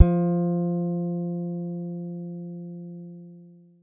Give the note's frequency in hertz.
174.6 Hz